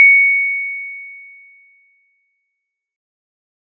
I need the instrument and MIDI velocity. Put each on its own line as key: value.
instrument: acoustic mallet percussion instrument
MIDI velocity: 100